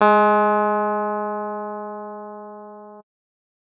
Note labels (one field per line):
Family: keyboard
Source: electronic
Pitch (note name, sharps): G#3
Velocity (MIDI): 100